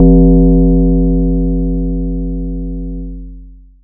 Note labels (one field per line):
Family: mallet percussion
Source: acoustic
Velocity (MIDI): 75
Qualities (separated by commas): distorted, long release